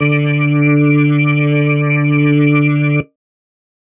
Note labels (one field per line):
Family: keyboard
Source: electronic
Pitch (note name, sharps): D3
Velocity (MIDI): 75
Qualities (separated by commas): distorted